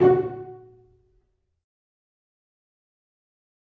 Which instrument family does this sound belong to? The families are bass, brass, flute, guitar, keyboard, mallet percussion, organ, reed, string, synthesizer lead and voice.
string